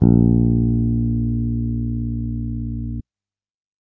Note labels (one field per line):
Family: bass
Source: electronic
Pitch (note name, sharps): A#1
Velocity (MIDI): 50